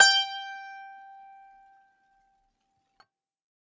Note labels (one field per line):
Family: guitar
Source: acoustic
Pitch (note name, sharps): G5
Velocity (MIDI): 100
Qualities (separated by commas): bright, multiphonic, reverb